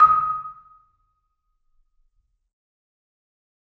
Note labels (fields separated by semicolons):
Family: mallet percussion; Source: acoustic; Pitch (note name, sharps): D#6; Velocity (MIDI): 100; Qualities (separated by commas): fast decay, percussive, reverb